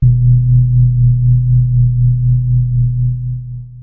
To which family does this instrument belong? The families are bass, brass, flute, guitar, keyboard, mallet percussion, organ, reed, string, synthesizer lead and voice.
keyboard